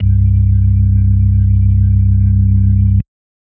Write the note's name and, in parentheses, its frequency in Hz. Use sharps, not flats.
C1 (32.7 Hz)